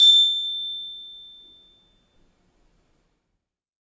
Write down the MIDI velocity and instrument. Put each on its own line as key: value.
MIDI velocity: 50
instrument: acoustic mallet percussion instrument